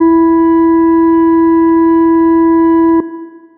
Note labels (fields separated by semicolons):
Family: organ; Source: electronic; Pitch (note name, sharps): E4; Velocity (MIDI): 127; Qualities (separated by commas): long release